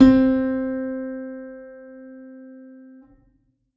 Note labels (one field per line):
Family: keyboard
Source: acoustic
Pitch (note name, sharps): C4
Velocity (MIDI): 127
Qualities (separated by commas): reverb